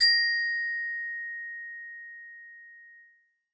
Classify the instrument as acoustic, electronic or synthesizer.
synthesizer